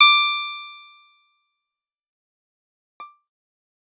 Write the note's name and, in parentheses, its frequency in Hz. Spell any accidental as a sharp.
D6 (1175 Hz)